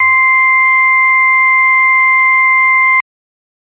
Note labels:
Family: organ; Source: electronic; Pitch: C6; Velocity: 50

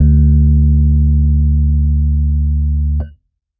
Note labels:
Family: keyboard; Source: electronic; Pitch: D2; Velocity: 50; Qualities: dark

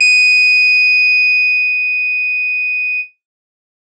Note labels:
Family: guitar; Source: electronic; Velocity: 127; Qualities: bright

